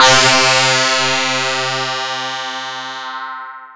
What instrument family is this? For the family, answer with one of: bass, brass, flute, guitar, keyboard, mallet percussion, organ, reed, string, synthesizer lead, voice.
mallet percussion